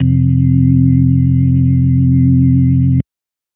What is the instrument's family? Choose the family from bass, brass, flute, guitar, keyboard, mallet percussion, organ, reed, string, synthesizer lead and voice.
organ